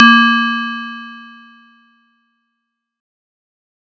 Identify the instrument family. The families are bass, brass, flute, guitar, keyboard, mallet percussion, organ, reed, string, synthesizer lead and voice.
mallet percussion